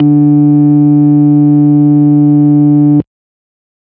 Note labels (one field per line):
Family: organ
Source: electronic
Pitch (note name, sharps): D3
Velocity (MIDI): 127